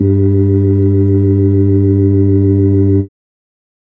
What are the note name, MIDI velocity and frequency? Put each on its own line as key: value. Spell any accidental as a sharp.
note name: G2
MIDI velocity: 50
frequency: 98 Hz